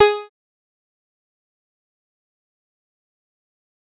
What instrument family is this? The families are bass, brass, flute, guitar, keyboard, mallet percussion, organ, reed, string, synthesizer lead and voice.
bass